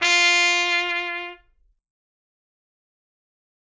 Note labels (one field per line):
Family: brass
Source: acoustic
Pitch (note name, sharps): F4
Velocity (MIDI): 25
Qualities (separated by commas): bright, fast decay